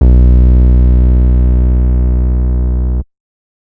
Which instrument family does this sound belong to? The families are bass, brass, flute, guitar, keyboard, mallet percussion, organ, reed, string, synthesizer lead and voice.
bass